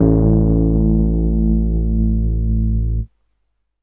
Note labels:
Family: keyboard; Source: electronic; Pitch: A1; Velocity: 75

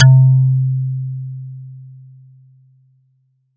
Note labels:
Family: mallet percussion; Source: acoustic; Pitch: C3; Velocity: 25

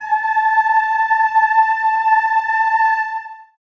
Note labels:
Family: voice; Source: acoustic; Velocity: 25; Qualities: long release, reverb

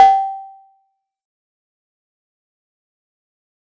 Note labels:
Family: mallet percussion; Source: acoustic; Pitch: G5; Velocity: 127; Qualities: fast decay, percussive

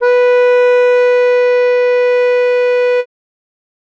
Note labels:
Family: reed; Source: acoustic; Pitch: B4; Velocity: 127

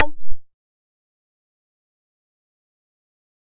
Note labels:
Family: bass; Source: synthesizer; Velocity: 50; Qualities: distorted, fast decay, percussive

